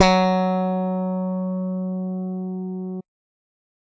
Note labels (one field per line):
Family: bass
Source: electronic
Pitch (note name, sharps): F#3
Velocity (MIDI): 127